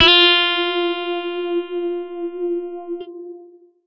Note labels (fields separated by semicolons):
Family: guitar; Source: electronic; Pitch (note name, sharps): F4; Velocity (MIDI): 127; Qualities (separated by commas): bright, distorted, long release